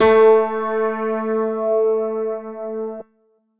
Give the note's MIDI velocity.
127